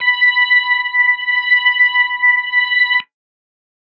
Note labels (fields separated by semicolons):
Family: organ; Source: electronic; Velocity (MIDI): 75; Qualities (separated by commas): distorted